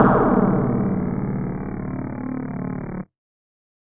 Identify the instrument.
electronic mallet percussion instrument